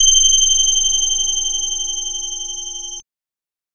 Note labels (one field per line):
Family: bass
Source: synthesizer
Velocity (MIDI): 100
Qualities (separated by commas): bright, distorted, multiphonic